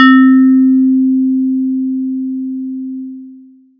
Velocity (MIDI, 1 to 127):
50